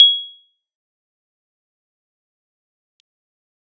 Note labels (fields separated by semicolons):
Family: keyboard; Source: electronic; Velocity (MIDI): 25; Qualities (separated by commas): bright, fast decay, percussive